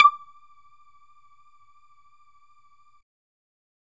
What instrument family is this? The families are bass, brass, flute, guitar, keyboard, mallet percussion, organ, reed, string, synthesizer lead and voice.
bass